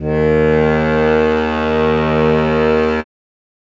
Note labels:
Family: keyboard; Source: acoustic; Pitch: D#2; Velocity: 100

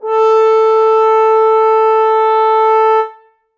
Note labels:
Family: brass; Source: acoustic; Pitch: A4; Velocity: 127; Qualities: reverb

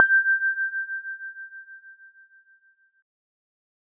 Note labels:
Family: keyboard; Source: electronic; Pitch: G6; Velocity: 25

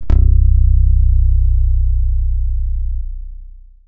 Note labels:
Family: guitar; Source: electronic; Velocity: 127; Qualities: long release

